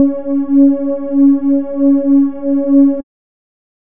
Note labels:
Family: bass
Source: synthesizer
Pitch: C#4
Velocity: 127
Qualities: dark

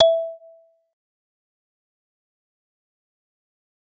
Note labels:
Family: mallet percussion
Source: acoustic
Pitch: E5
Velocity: 75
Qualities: fast decay, percussive

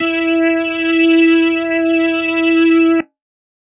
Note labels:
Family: organ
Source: electronic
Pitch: E4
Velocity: 50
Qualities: distorted

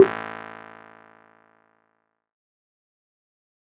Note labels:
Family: keyboard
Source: electronic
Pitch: A1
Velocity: 75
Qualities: fast decay, percussive

